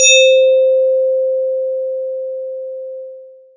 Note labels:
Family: mallet percussion; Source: electronic; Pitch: C5; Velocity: 100; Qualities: long release, multiphonic

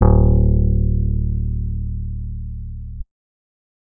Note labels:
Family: guitar; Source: acoustic; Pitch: D1; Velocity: 25

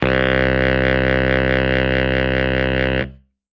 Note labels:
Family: reed; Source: acoustic; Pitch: C2; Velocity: 100; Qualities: bright

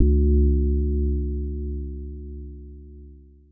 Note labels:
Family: mallet percussion; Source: synthesizer; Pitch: C#2; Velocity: 75; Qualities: multiphonic

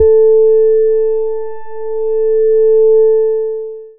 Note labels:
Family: bass; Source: synthesizer; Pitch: A4; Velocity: 25; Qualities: long release

